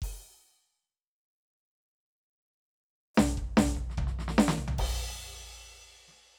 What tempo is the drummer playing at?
75 BPM